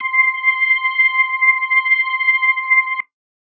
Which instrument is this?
electronic organ